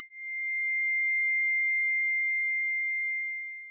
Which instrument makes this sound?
acoustic mallet percussion instrument